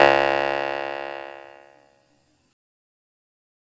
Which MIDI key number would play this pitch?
37